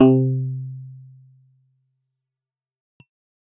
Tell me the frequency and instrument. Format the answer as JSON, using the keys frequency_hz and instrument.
{"frequency_hz": 130.8, "instrument": "electronic keyboard"}